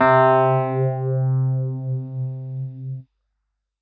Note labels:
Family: keyboard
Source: electronic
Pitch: C3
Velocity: 100

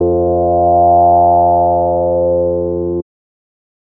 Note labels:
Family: bass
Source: synthesizer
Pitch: F2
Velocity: 25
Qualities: distorted

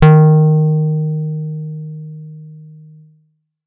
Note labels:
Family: guitar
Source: electronic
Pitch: D#3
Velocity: 25

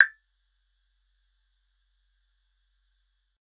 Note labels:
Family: bass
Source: synthesizer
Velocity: 100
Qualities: percussive

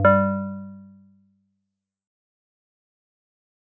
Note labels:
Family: mallet percussion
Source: acoustic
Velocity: 100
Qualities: dark, fast decay, multiphonic

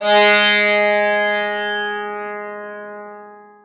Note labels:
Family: guitar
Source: acoustic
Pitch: G#3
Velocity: 50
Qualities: bright, long release, reverb

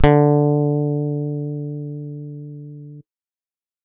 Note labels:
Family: guitar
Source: electronic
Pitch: D3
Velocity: 100

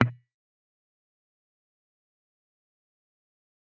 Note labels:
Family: guitar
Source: electronic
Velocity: 25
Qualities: distorted, fast decay, percussive

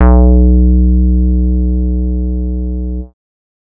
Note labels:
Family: bass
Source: synthesizer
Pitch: B1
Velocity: 127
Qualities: dark

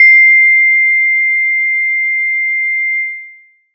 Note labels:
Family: mallet percussion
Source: acoustic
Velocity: 100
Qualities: long release

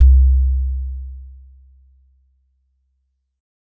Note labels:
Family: mallet percussion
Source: acoustic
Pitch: C2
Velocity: 50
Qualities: dark, non-linear envelope

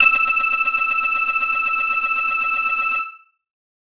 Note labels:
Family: keyboard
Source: electronic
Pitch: E6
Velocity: 100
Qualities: distorted

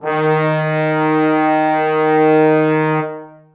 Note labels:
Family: brass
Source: acoustic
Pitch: D#3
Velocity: 100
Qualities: reverb

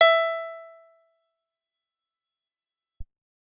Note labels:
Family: guitar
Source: acoustic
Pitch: E5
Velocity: 127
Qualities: percussive

